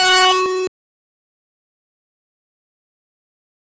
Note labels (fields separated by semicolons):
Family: bass; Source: synthesizer; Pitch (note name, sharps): F#4; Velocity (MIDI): 75; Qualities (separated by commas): bright, distorted, fast decay